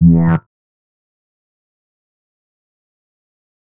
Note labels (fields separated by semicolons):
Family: bass; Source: synthesizer; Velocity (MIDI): 75; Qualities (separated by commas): distorted, fast decay, percussive